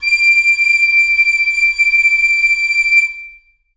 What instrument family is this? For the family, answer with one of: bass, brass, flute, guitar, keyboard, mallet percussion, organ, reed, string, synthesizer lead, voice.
flute